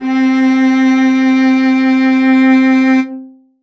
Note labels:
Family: string; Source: acoustic; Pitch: C4; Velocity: 50; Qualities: reverb

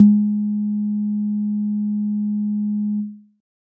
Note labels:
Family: keyboard; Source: electronic; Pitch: G#3; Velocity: 100; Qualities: dark

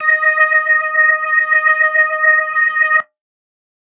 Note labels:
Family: organ; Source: electronic; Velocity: 100

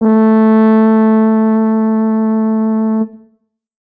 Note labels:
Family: brass; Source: acoustic; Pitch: A3; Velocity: 127; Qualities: dark

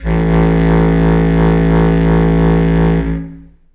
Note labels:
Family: reed; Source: acoustic; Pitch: A1; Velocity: 50; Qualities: long release, reverb

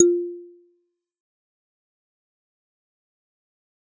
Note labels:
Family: mallet percussion; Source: acoustic; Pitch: F4; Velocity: 50; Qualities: fast decay, percussive

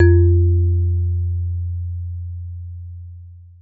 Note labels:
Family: mallet percussion; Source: acoustic; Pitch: F2; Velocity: 75; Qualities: dark, long release, reverb

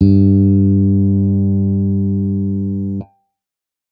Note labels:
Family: bass; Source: electronic; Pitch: G2; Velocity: 25

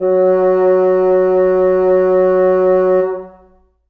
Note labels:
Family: reed; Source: acoustic; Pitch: F#3; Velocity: 100; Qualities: long release, reverb

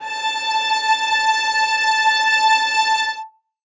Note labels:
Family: string; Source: acoustic; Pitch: A5; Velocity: 50; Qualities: reverb

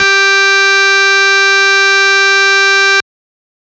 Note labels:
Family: organ; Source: electronic; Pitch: G4; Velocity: 127; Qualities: bright, distorted

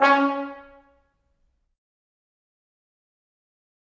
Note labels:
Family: brass; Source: acoustic; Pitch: C#4; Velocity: 100; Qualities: fast decay, reverb

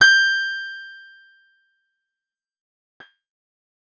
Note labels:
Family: guitar; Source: acoustic; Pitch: G6; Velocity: 25; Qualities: bright, distorted, fast decay

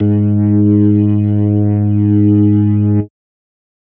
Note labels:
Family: organ; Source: electronic; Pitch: G#2; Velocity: 127; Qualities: distorted

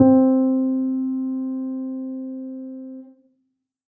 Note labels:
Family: keyboard; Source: acoustic; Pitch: C4; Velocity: 25; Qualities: dark

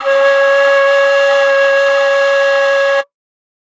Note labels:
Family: flute; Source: acoustic; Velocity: 127

